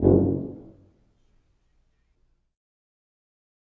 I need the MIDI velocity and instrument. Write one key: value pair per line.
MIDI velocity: 50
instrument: acoustic brass instrument